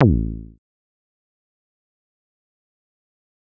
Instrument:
synthesizer bass